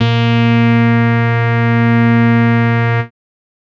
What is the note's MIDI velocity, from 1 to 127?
75